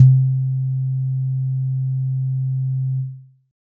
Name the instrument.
electronic keyboard